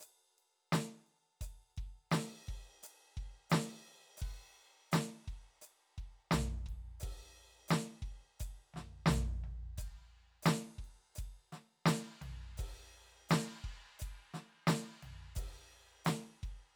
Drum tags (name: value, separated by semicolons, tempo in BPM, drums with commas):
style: rock; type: beat; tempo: 86 BPM; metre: 4/4; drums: crash, ride, hi-hat pedal, snare, floor tom, kick